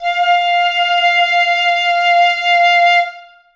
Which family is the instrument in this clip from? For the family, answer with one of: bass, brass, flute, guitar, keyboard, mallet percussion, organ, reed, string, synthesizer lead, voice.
flute